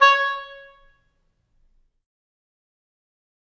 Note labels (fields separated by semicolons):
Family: reed; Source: acoustic; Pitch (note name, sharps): C#5; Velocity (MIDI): 127; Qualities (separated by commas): fast decay, percussive, reverb